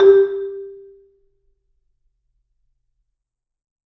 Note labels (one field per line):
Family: mallet percussion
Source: acoustic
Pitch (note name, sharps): G4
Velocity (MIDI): 100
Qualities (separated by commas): dark, reverb